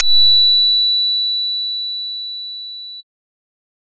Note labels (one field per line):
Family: bass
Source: synthesizer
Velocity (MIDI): 127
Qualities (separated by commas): bright, distorted